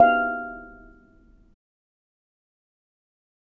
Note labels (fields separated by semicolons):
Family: mallet percussion; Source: acoustic; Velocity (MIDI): 25; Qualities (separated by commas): fast decay, percussive, reverb